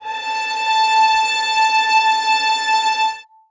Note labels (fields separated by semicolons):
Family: string; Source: acoustic; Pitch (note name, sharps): A5; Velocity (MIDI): 25; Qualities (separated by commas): reverb